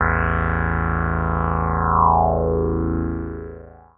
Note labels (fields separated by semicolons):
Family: synthesizer lead; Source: synthesizer; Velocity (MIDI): 127; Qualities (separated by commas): long release